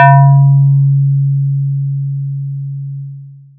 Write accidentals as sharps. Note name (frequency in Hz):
C#3 (138.6 Hz)